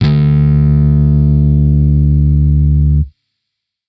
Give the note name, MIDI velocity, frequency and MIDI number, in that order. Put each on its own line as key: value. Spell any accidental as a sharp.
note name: D2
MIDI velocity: 100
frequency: 73.42 Hz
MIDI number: 38